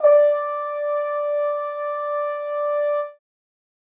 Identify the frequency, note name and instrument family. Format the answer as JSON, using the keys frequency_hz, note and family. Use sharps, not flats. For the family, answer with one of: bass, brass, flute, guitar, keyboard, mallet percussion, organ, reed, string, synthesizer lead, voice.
{"frequency_hz": 587.3, "note": "D5", "family": "brass"}